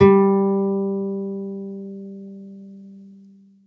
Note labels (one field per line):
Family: string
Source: acoustic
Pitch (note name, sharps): G3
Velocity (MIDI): 25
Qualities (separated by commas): reverb